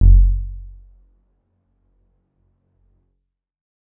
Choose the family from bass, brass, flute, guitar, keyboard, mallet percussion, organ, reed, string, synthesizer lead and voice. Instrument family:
keyboard